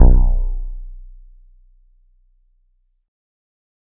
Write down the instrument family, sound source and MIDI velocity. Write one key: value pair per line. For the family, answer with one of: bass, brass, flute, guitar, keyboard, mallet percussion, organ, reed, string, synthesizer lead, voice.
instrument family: keyboard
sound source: electronic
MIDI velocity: 100